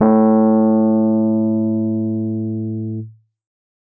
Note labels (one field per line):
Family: keyboard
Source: electronic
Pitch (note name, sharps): A2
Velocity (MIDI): 127